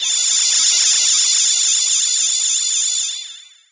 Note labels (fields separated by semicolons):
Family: voice; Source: synthesizer; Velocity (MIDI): 127; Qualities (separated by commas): bright, distorted, long release